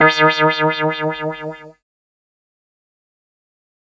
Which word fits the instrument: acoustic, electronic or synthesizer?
synthesizer